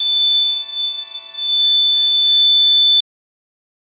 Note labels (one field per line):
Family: organ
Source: electronic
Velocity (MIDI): 100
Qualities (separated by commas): bright